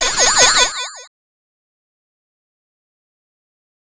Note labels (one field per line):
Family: bass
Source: synthesizer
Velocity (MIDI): 75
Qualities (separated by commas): fast decay, multiphonic